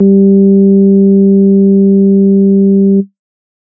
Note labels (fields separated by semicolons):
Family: organ; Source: electronic; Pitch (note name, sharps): G3; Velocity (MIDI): 25; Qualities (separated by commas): dark